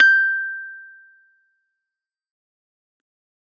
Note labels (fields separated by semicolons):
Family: keyboard; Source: electronic; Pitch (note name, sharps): G6; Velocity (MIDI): 100; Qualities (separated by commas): fast decay